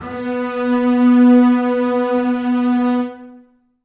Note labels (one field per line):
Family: string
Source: acoustic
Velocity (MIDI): 100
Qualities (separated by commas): reverb